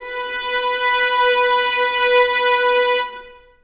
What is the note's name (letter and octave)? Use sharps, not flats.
B4